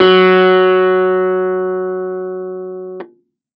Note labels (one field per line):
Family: keyboard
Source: electronic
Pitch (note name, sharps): F#3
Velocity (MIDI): 100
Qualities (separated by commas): distorted